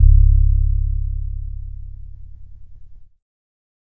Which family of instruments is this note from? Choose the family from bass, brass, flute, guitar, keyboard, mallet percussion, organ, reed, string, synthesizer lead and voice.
keyboard